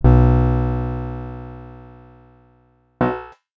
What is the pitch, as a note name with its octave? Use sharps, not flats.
B1